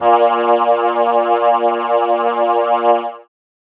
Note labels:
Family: keyboard; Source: synthesizer; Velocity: 50

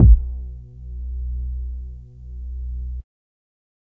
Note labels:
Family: bass; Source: synthesizer; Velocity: 25

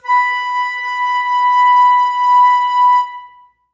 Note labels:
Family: flute; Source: acoustic; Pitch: B5; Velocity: 25; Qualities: reverb

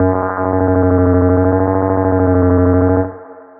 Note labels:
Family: bass; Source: synthesizer; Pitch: F#2; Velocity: 75; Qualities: long release, reverb

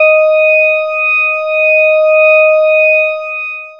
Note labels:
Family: bass; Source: synthesizer; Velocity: 100; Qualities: long release

